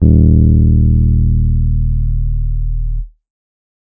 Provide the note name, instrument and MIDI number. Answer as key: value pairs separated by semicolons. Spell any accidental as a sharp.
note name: D#1; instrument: electronic keyboard; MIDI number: 27